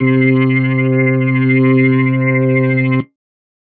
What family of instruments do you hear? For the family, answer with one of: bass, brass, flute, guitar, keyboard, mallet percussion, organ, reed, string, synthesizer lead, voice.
keyboard